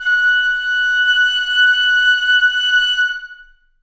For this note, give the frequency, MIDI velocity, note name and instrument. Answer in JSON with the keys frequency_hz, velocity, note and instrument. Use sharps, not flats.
{"frequency_hz": 1480, "velocity": 75, "note": "F#6", "instrument": "acoustic flute"}